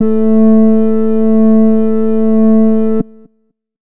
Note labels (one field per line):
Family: flute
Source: acoustic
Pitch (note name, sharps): A3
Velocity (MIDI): 50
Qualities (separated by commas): dark